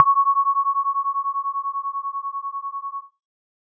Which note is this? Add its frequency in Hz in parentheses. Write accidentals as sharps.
C#6 (1109 Hz)